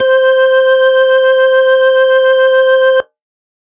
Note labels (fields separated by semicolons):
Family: organ; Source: electronic; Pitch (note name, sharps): C5; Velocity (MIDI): 50